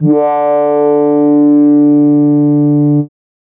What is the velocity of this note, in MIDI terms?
127